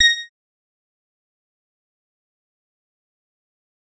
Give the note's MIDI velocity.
50